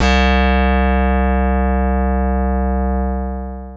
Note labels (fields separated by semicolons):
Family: keyboard; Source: electronic; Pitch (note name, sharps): C2; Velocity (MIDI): 50; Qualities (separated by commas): bright, long release